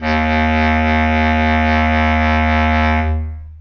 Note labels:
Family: reed; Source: acoustic; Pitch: D#2; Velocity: 100; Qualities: long release, reverb

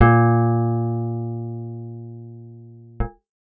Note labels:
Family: guitar; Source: acoustic; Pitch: A#2; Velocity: 75

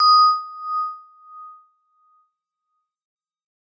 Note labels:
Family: mallet percussion; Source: acoustic; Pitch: D#6; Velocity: 100; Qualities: non-linear envelope

